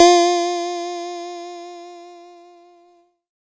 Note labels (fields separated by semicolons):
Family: keyboard; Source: electronic; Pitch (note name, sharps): F4; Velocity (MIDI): 25; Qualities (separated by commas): bright